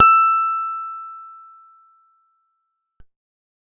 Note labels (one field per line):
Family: guitar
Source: acoustic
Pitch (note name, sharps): E6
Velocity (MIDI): 75